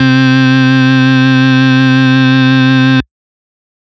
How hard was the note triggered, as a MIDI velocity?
50